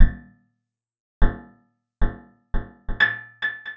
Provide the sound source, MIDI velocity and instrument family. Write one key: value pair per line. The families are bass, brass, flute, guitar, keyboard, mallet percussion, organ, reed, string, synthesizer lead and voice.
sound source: acoustic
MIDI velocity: 75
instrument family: guitar